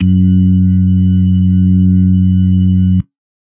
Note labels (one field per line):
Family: organ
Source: electronic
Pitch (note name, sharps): F#2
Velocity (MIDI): 75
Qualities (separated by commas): dark